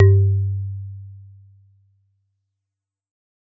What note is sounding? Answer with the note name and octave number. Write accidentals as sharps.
G2